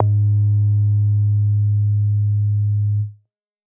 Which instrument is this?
synthesizer bass